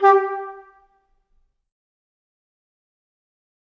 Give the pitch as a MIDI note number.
67